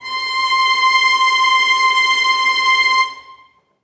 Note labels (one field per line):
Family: string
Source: acoustic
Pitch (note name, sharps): C6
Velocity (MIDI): 25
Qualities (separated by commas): reverb